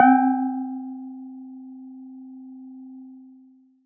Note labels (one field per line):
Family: mallet percussion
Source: acoustic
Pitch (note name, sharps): C4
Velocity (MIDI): 75